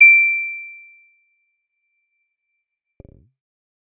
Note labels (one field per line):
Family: bass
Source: synthesizer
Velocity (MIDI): 25